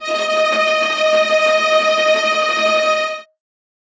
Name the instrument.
acoustic string instrument